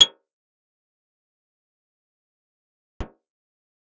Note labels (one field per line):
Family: guitar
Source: acoustic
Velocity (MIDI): 100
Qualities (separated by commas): bright, fast decay, percussive, reverb